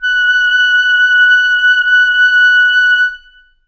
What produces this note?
acoustic reed instrument